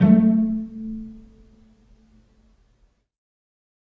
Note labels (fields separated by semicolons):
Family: string; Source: acoustic; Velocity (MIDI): 25; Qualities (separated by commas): dark, reverb